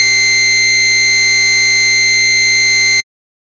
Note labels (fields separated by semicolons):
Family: bass; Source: synthesizer; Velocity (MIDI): 100; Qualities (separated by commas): bright, distorted